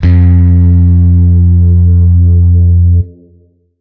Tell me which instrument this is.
electronic guitar